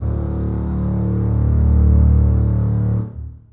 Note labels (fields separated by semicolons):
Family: string; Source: acoustic; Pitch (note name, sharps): D1; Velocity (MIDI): 100; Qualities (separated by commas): long release, reverb